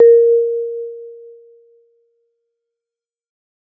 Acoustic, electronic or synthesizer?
acoustic